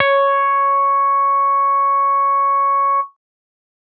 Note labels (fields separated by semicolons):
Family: bass; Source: synthesizer; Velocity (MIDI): 100